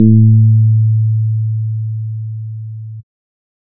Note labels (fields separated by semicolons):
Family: bass; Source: synthesizer; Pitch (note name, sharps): A2; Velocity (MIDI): 25